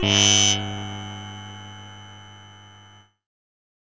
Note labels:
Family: keyboard; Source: synthesizer; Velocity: 100; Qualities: bright, distorted

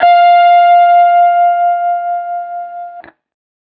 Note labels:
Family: guitar; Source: electronic; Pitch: F5; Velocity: 75; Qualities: distorted

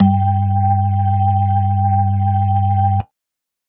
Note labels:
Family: organ; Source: electronic; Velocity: 50

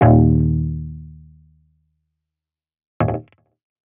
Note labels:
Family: guitar; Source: electronic; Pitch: D#1; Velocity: 25; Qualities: distorted, fast decay

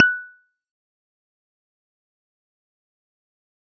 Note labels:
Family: guitar; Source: electronic; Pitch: F#6; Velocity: 25; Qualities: fast decay, percussive

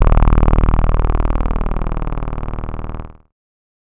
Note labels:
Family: bass; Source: synthesizer; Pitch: D#0; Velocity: 25; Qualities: bright, distorted

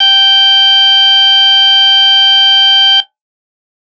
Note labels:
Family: organ; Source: electronic; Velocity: 127; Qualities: bright, distorted

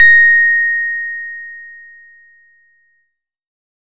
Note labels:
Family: guitar; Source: acoustic; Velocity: 25; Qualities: dark

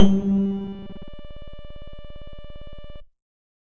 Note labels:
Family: bass; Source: synthesizer; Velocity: 50; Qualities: distorted

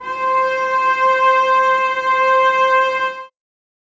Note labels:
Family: string; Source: acoustic; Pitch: C5; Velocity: 75; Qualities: reverb

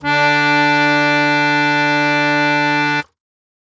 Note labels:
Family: keyboard; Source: acoustic; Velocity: 100; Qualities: bright

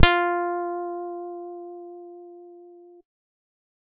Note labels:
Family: guitar; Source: electronic; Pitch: F4; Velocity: 75

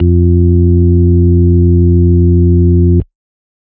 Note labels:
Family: organ; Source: electronic; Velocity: 127

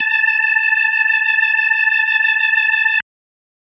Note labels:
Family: organ; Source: electronic; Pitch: A5; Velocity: 127

